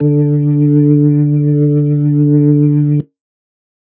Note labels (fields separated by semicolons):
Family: organ; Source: electronic; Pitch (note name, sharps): D3; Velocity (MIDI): 50